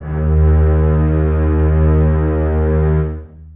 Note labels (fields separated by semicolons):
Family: string; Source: acoustic; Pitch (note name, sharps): D#2; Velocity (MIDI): 50; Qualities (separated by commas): long release, reverb